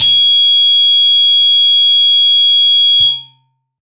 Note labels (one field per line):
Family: guitar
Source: electronic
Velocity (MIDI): 100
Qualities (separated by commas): bright, distorted